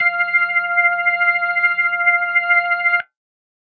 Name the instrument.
electronic organ